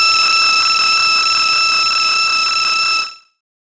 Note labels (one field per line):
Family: bass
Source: synthesizer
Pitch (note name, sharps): E6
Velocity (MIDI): 127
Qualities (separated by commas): non-linear envelope